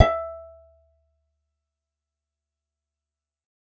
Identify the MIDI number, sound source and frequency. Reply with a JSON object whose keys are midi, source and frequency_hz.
{"midi": 76, "source": "acoustic", "frequency_hz": 659.3}